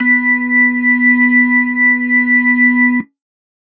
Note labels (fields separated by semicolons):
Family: organ; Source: electronic; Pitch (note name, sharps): B3; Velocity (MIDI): 75